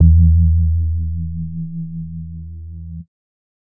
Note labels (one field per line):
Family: bass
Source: synthesizer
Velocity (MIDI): 25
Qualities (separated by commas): dark, distorted